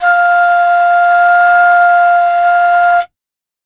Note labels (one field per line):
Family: flute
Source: acoustic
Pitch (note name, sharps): F5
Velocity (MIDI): 100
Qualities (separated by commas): multiphonic